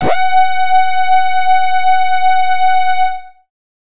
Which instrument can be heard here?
synthesizer bass